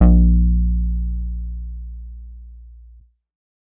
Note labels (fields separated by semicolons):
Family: bass; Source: synthesizer; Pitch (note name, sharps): A#1; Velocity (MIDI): 127; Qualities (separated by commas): dark